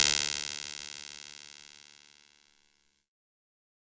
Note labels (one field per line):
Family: keyboard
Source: electronic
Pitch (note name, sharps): D2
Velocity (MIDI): 50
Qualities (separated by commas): bright, distorted